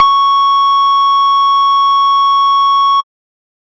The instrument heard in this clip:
synthesizer bass